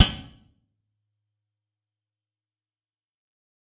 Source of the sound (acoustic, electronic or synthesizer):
electronic